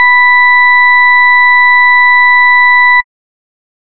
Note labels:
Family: bass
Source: synthesizer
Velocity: 50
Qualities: distorted

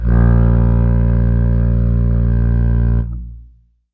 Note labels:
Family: reed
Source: acoustic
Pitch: A#1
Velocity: 25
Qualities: long release, reverb

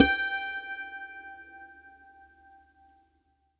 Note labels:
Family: guitar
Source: acoustic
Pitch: G5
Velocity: 75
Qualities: bright, reverb

